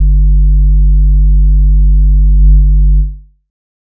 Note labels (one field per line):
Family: bass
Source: synthesizer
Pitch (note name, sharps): G1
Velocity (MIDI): 50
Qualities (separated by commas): dark